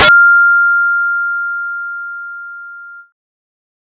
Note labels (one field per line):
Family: bass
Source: synthesizer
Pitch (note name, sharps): F6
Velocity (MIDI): 50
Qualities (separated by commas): bright